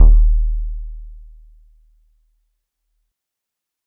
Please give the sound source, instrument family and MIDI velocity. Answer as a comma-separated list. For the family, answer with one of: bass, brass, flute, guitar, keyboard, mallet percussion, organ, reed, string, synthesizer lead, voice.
electronic, keyboard, 50